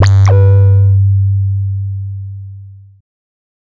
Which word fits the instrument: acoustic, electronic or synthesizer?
synthesizer